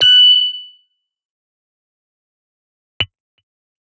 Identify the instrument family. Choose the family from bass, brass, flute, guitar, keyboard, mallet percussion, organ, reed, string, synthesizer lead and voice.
guitar